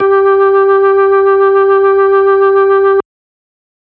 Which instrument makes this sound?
electronic organ